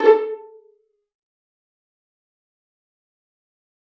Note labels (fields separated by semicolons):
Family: string; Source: acoustic; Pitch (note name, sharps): A4; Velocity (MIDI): 75; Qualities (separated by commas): fast decay, percussive, reverb